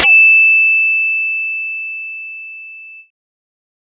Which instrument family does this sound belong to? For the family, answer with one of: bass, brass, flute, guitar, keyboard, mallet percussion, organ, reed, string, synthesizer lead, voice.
bass